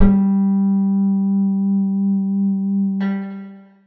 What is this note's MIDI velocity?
127